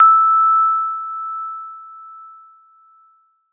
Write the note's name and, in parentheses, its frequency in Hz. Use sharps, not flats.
E6 (1319 Hz)